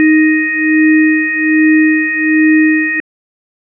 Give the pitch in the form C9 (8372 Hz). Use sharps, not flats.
D#4 (311.1 Hz)